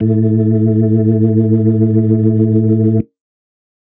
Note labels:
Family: organ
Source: electronic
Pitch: A2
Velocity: 25

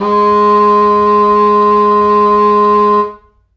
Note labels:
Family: reed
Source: acoustic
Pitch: G#3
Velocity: 100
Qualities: distorted, reverb

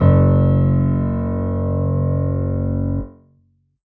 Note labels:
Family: keyboard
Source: electronic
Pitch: F#1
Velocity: 50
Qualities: dark

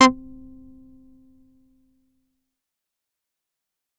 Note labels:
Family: bass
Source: synthesizer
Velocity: 127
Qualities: distorted, fast decay, percussive

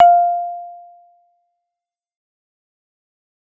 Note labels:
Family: keyboard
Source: electronic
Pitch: F5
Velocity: 50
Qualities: fast decay

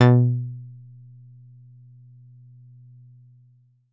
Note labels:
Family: guitar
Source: synthesizer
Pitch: B2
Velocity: 100

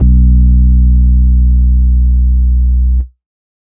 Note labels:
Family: keyboard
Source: electronic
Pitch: B1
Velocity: 25

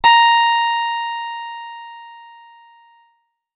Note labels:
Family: guitar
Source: acoustic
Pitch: A#5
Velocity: 100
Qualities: bright, distorted

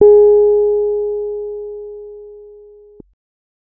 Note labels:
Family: keyboard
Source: electronic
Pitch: G#4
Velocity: 50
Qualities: dark

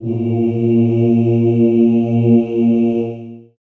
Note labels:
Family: voice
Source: acoustic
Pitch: A#2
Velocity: 50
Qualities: dark, long release, reverb

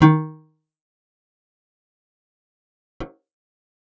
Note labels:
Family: guitar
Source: acoustic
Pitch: D#3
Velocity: 50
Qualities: fast decay, percussive, reverb

